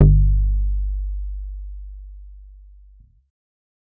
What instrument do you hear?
synthesizer bass